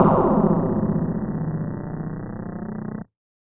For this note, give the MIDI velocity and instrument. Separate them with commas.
127, electronic mallet percussion instrument